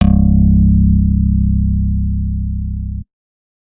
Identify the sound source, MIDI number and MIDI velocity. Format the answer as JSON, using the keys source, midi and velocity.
{"source": "acoustic", "midi": 24, "velocity": 127}